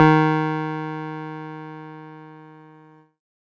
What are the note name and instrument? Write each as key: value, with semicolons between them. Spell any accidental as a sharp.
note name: D#3; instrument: electronic keyboard